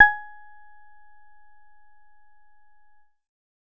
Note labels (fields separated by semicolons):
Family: bass; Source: synthesizer; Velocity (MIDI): 25; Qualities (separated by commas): percussive